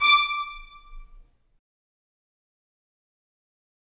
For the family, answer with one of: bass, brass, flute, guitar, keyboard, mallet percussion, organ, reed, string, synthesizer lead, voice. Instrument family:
string